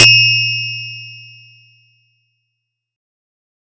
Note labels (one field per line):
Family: mallet percussion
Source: acoustic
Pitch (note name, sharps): A#2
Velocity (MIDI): 100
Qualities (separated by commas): bright